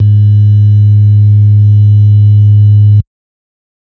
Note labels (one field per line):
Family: organ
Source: electronic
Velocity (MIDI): 50